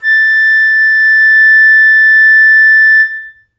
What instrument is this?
acoustic flute